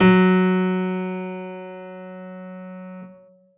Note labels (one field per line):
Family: keyboard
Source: acoustic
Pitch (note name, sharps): F#3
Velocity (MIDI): 100